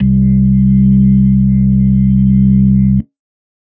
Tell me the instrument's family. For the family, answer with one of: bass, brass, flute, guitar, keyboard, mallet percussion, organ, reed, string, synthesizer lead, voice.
organ